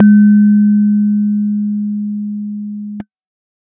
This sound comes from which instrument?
electronic keyboard